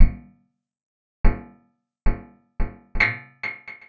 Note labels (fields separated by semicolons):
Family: guitar; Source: acoustic; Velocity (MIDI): 75; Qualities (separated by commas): percussive, reverb